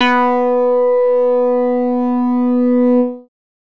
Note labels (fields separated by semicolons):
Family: bass; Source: synthesizer; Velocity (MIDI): 127; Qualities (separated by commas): distorted